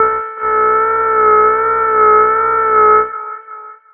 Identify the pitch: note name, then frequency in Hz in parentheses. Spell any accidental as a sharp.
A4 (440 Hz)